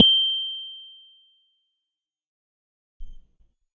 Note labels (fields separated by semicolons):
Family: keyboard; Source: electronic; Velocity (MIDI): 100; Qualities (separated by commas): fast decay